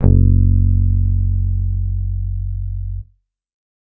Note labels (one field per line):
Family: bass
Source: electronic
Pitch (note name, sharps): F#1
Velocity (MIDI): 75